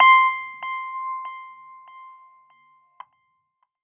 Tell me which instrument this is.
electronic keyboard